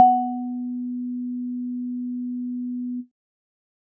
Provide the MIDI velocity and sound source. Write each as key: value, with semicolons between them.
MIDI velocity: 50; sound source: electronic